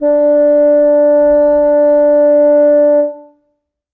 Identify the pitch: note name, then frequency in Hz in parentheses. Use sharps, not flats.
D4 (293.7 Hz)